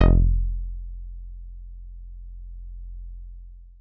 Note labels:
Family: guitar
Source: synthesizer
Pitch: F1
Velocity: 25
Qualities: long release

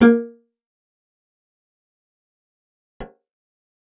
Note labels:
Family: guitar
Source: acoustic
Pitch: A#3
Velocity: 50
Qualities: fast decay, percussive, reverb

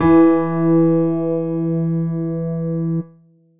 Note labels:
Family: keyboard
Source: electronic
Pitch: E3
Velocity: 75

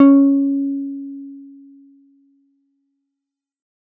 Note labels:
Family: keyboard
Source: electronic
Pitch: C#4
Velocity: 50

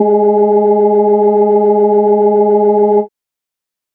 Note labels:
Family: organ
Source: electronic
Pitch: G#3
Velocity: 127

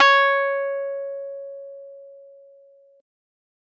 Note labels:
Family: keyboard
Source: electronic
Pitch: C#5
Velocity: 127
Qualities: distorted

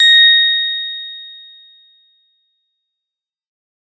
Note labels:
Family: guitar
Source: synthesizer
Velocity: 127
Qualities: bright

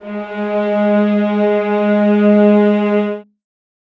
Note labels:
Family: string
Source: acoustic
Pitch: G#3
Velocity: 50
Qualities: reverb

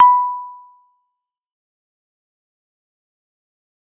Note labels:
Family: keyboard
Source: electronic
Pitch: B5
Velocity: 50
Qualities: fast decay, percussive

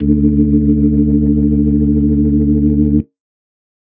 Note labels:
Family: organ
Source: electronic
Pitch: D2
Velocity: 50

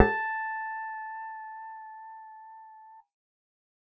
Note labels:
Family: bass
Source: synthesizer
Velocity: 100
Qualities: reverb

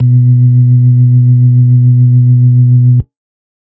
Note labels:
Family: organ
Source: electronic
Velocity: 25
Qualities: dark

